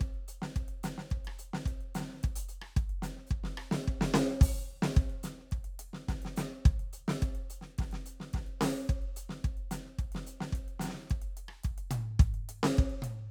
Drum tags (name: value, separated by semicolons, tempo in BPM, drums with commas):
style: calypso; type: beat; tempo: 108 BPM; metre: 4/4; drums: closed hi-hat, open hi-hat, hi-hat pedal, snare, cross-stick, high tom, kick